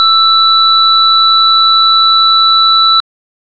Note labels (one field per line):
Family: organ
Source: electronic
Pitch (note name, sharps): E6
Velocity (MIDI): 100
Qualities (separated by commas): bright